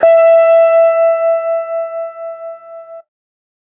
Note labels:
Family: guitar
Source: electronic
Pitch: E5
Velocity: 75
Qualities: distorted

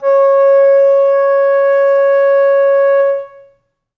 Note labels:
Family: flute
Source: acoustic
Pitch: C#5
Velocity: 50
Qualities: long release, reverb

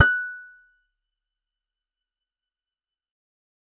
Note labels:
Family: guitar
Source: acoustic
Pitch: F#6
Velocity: 25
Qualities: fast decay, percussive

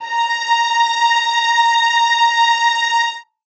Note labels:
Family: string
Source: acoustic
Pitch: A#5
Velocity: 50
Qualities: reverb

